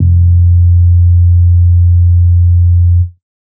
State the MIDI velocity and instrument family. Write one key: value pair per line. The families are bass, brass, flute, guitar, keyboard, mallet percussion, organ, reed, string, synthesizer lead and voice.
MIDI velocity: 25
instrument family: bass